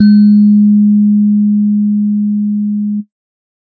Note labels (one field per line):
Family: keyboard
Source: electronic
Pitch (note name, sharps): G#3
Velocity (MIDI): 50